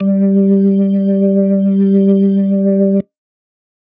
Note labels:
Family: organ; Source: electronic; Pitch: G3; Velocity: 127

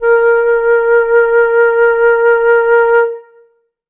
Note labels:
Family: flute; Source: acoustic; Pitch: A#4; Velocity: 25; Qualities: reverb

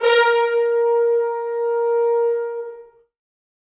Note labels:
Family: brass; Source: acoustic; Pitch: A#4; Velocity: 127; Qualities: bright, reverb

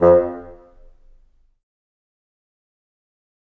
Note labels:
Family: reed; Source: acoustic; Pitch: F2; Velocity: 100; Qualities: fast decay, percussive, reverb

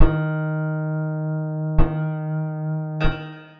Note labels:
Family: guitar; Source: acoustic; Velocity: 100; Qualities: percussive, reverb

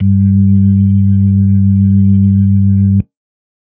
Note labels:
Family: organ; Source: electronic; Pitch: G2; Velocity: 50; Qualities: dark

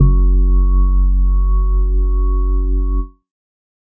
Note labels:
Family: organ; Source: electronic; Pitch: F#1; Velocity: 127; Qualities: dark

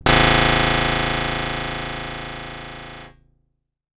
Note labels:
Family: guitar; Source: acoustic; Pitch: A0; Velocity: 127; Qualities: bright

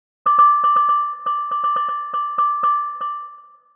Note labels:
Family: mallet percussion; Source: synthesizer; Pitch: D6; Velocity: 25; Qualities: long release, multiphonic, percussive, tempo-synced

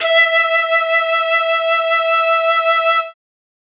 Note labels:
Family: flute; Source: acoustic; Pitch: E5; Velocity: 127

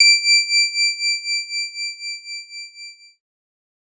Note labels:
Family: keyboard; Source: electronic; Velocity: 100; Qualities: bright

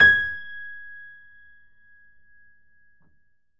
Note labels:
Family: keyboard; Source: acoustic; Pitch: G#6; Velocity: 75; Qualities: reverb

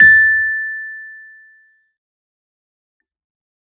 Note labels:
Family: keyboard; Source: electronic; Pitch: A6; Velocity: 50; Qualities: fast decay

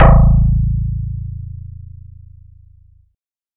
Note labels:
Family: bass; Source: synthesizer; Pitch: A0; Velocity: 50

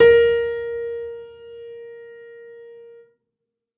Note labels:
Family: keyboard; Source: acoustic; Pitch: A#4; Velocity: 100; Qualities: reverb

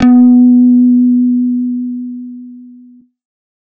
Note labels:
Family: bass; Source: synthesizer; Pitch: B3; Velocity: 100; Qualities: distorted

